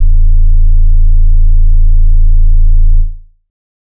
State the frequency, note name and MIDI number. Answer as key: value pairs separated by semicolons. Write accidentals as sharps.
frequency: 27.5 Hz; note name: A0; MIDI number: 21